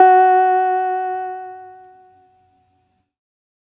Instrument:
electronic keyboard